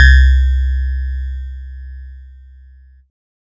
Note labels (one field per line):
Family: keyboard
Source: electronic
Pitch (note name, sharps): C2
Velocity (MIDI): 127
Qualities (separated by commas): bright, distorted